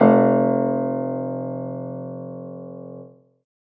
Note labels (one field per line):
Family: keyboard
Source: acoustic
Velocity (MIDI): 127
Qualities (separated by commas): reverb